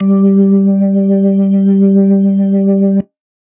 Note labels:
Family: organ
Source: electronic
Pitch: G3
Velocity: 25

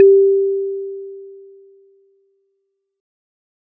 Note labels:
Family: mallet percussion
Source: acoustic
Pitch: G4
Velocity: 50

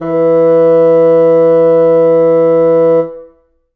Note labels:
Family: reed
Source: acoustic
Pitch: E3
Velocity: 75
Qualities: reverb

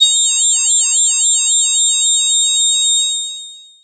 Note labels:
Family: voice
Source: synthesizer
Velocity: 25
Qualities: bright, distorted, long release

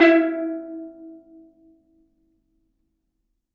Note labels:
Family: mallet percussion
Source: acoustic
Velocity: 127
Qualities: reverb

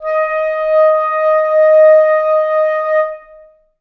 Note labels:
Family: reed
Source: acoustic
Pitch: D#5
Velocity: 50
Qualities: long release, reverb

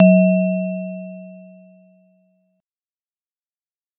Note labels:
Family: mallet percussion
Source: acoustic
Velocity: 100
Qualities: dark, fast decay

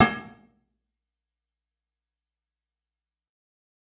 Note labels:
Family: guitar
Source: electronic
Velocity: 25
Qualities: fast decay, percussive, reverb

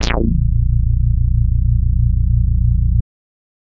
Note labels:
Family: bass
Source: synthesizer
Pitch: A#0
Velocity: 100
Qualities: distorted

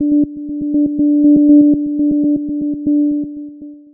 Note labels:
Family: synthesizer lead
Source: synthesizer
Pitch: D4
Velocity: 75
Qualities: dark, long release, tempo-synced

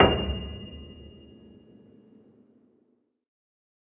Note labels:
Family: keyboard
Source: acoustic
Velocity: 25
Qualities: reverb

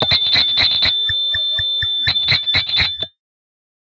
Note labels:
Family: guitar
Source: electronic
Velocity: 127

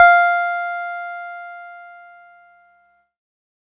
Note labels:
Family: keyboard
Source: electronic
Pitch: F5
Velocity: 127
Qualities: distorted

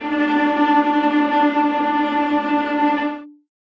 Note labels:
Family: string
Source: acoustic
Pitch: D4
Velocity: 50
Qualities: bright, non-linear envelope, reverb

